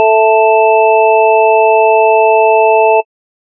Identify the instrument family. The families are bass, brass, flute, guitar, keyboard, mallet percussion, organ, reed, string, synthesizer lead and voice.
organ